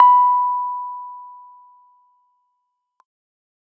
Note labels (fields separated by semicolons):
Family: keyboard; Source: electronic; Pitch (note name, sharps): B5; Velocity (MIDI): 100